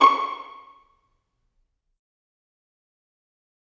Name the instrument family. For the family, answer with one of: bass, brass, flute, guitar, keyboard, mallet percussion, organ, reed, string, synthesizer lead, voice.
string